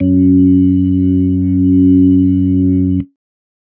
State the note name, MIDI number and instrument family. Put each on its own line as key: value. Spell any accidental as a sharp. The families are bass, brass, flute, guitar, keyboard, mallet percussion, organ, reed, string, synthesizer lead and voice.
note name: F#2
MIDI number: 42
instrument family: organ